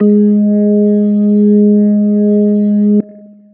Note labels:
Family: organ; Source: electronic; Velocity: 100; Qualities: long release

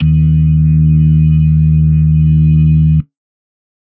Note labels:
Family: organ; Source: electronic; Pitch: D#2; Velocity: 25; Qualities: dark

